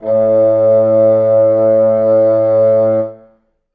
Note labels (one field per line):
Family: reed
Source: acoustic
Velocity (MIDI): 50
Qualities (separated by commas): reverb